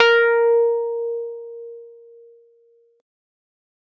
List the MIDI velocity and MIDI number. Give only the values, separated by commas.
100, 70